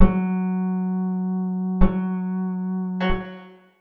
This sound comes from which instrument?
acoustic guitar